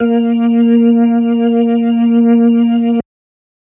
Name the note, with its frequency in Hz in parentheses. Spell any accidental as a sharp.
A#3 (233.1 Hz)